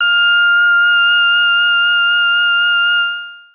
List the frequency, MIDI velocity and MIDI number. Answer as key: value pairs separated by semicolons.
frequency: 1397 Hz; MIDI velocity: 50; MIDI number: 89